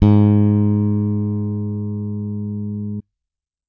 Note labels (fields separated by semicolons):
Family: bass; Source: electronic; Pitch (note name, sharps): G#2; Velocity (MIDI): 100